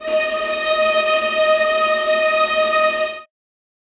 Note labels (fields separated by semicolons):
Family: string; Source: acoustic; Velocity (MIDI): 50; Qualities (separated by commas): bright, non-linear envelope, reverb